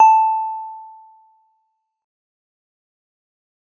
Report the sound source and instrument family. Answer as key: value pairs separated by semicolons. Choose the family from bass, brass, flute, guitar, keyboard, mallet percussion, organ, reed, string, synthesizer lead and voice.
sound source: synthesizer; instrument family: guitar